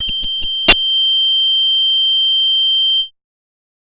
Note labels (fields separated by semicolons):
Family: bass; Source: synthesizer; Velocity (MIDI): 127; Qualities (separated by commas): multiphonic